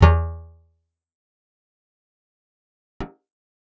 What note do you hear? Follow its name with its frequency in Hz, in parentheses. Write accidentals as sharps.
E2 (82.41 Hz)